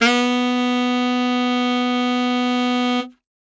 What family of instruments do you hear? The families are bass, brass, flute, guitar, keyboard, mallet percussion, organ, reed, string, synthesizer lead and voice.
reed